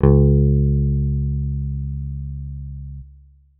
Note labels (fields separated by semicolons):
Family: guitar; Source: electronic; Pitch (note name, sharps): C#2; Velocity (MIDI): 50